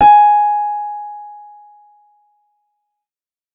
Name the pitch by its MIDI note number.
80